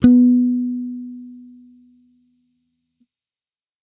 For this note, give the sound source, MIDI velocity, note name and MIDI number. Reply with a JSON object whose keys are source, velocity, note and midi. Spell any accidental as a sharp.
{"source": "electronic", "velocity": 75, "note": "B3", "midi": 59}